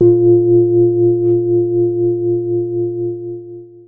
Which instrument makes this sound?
electronic keyboard